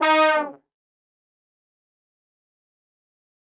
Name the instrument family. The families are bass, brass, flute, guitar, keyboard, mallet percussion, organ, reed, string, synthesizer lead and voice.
brass